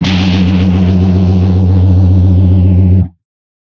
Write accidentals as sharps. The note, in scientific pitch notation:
F#2